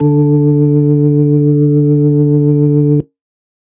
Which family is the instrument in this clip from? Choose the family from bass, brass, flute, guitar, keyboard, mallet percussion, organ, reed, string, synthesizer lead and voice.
organ